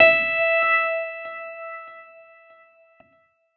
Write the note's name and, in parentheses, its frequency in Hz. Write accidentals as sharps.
E5 (659.3 Hz)